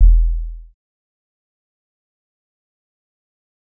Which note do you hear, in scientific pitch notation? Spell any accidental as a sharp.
E1